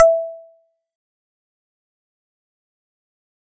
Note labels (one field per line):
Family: mallet percussion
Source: acoustic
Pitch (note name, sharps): E5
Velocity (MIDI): 75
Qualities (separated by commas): fast decay, percussive